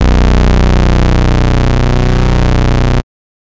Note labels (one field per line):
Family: bass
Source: synthesizer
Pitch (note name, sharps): B0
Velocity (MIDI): 75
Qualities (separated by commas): bright, distorted